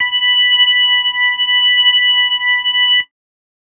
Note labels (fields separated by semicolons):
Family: organ; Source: electronic; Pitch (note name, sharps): B5; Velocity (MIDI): 50